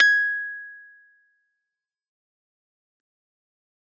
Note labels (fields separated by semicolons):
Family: keyboard; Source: electronic; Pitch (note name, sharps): G#6; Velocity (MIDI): 127; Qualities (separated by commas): fast decay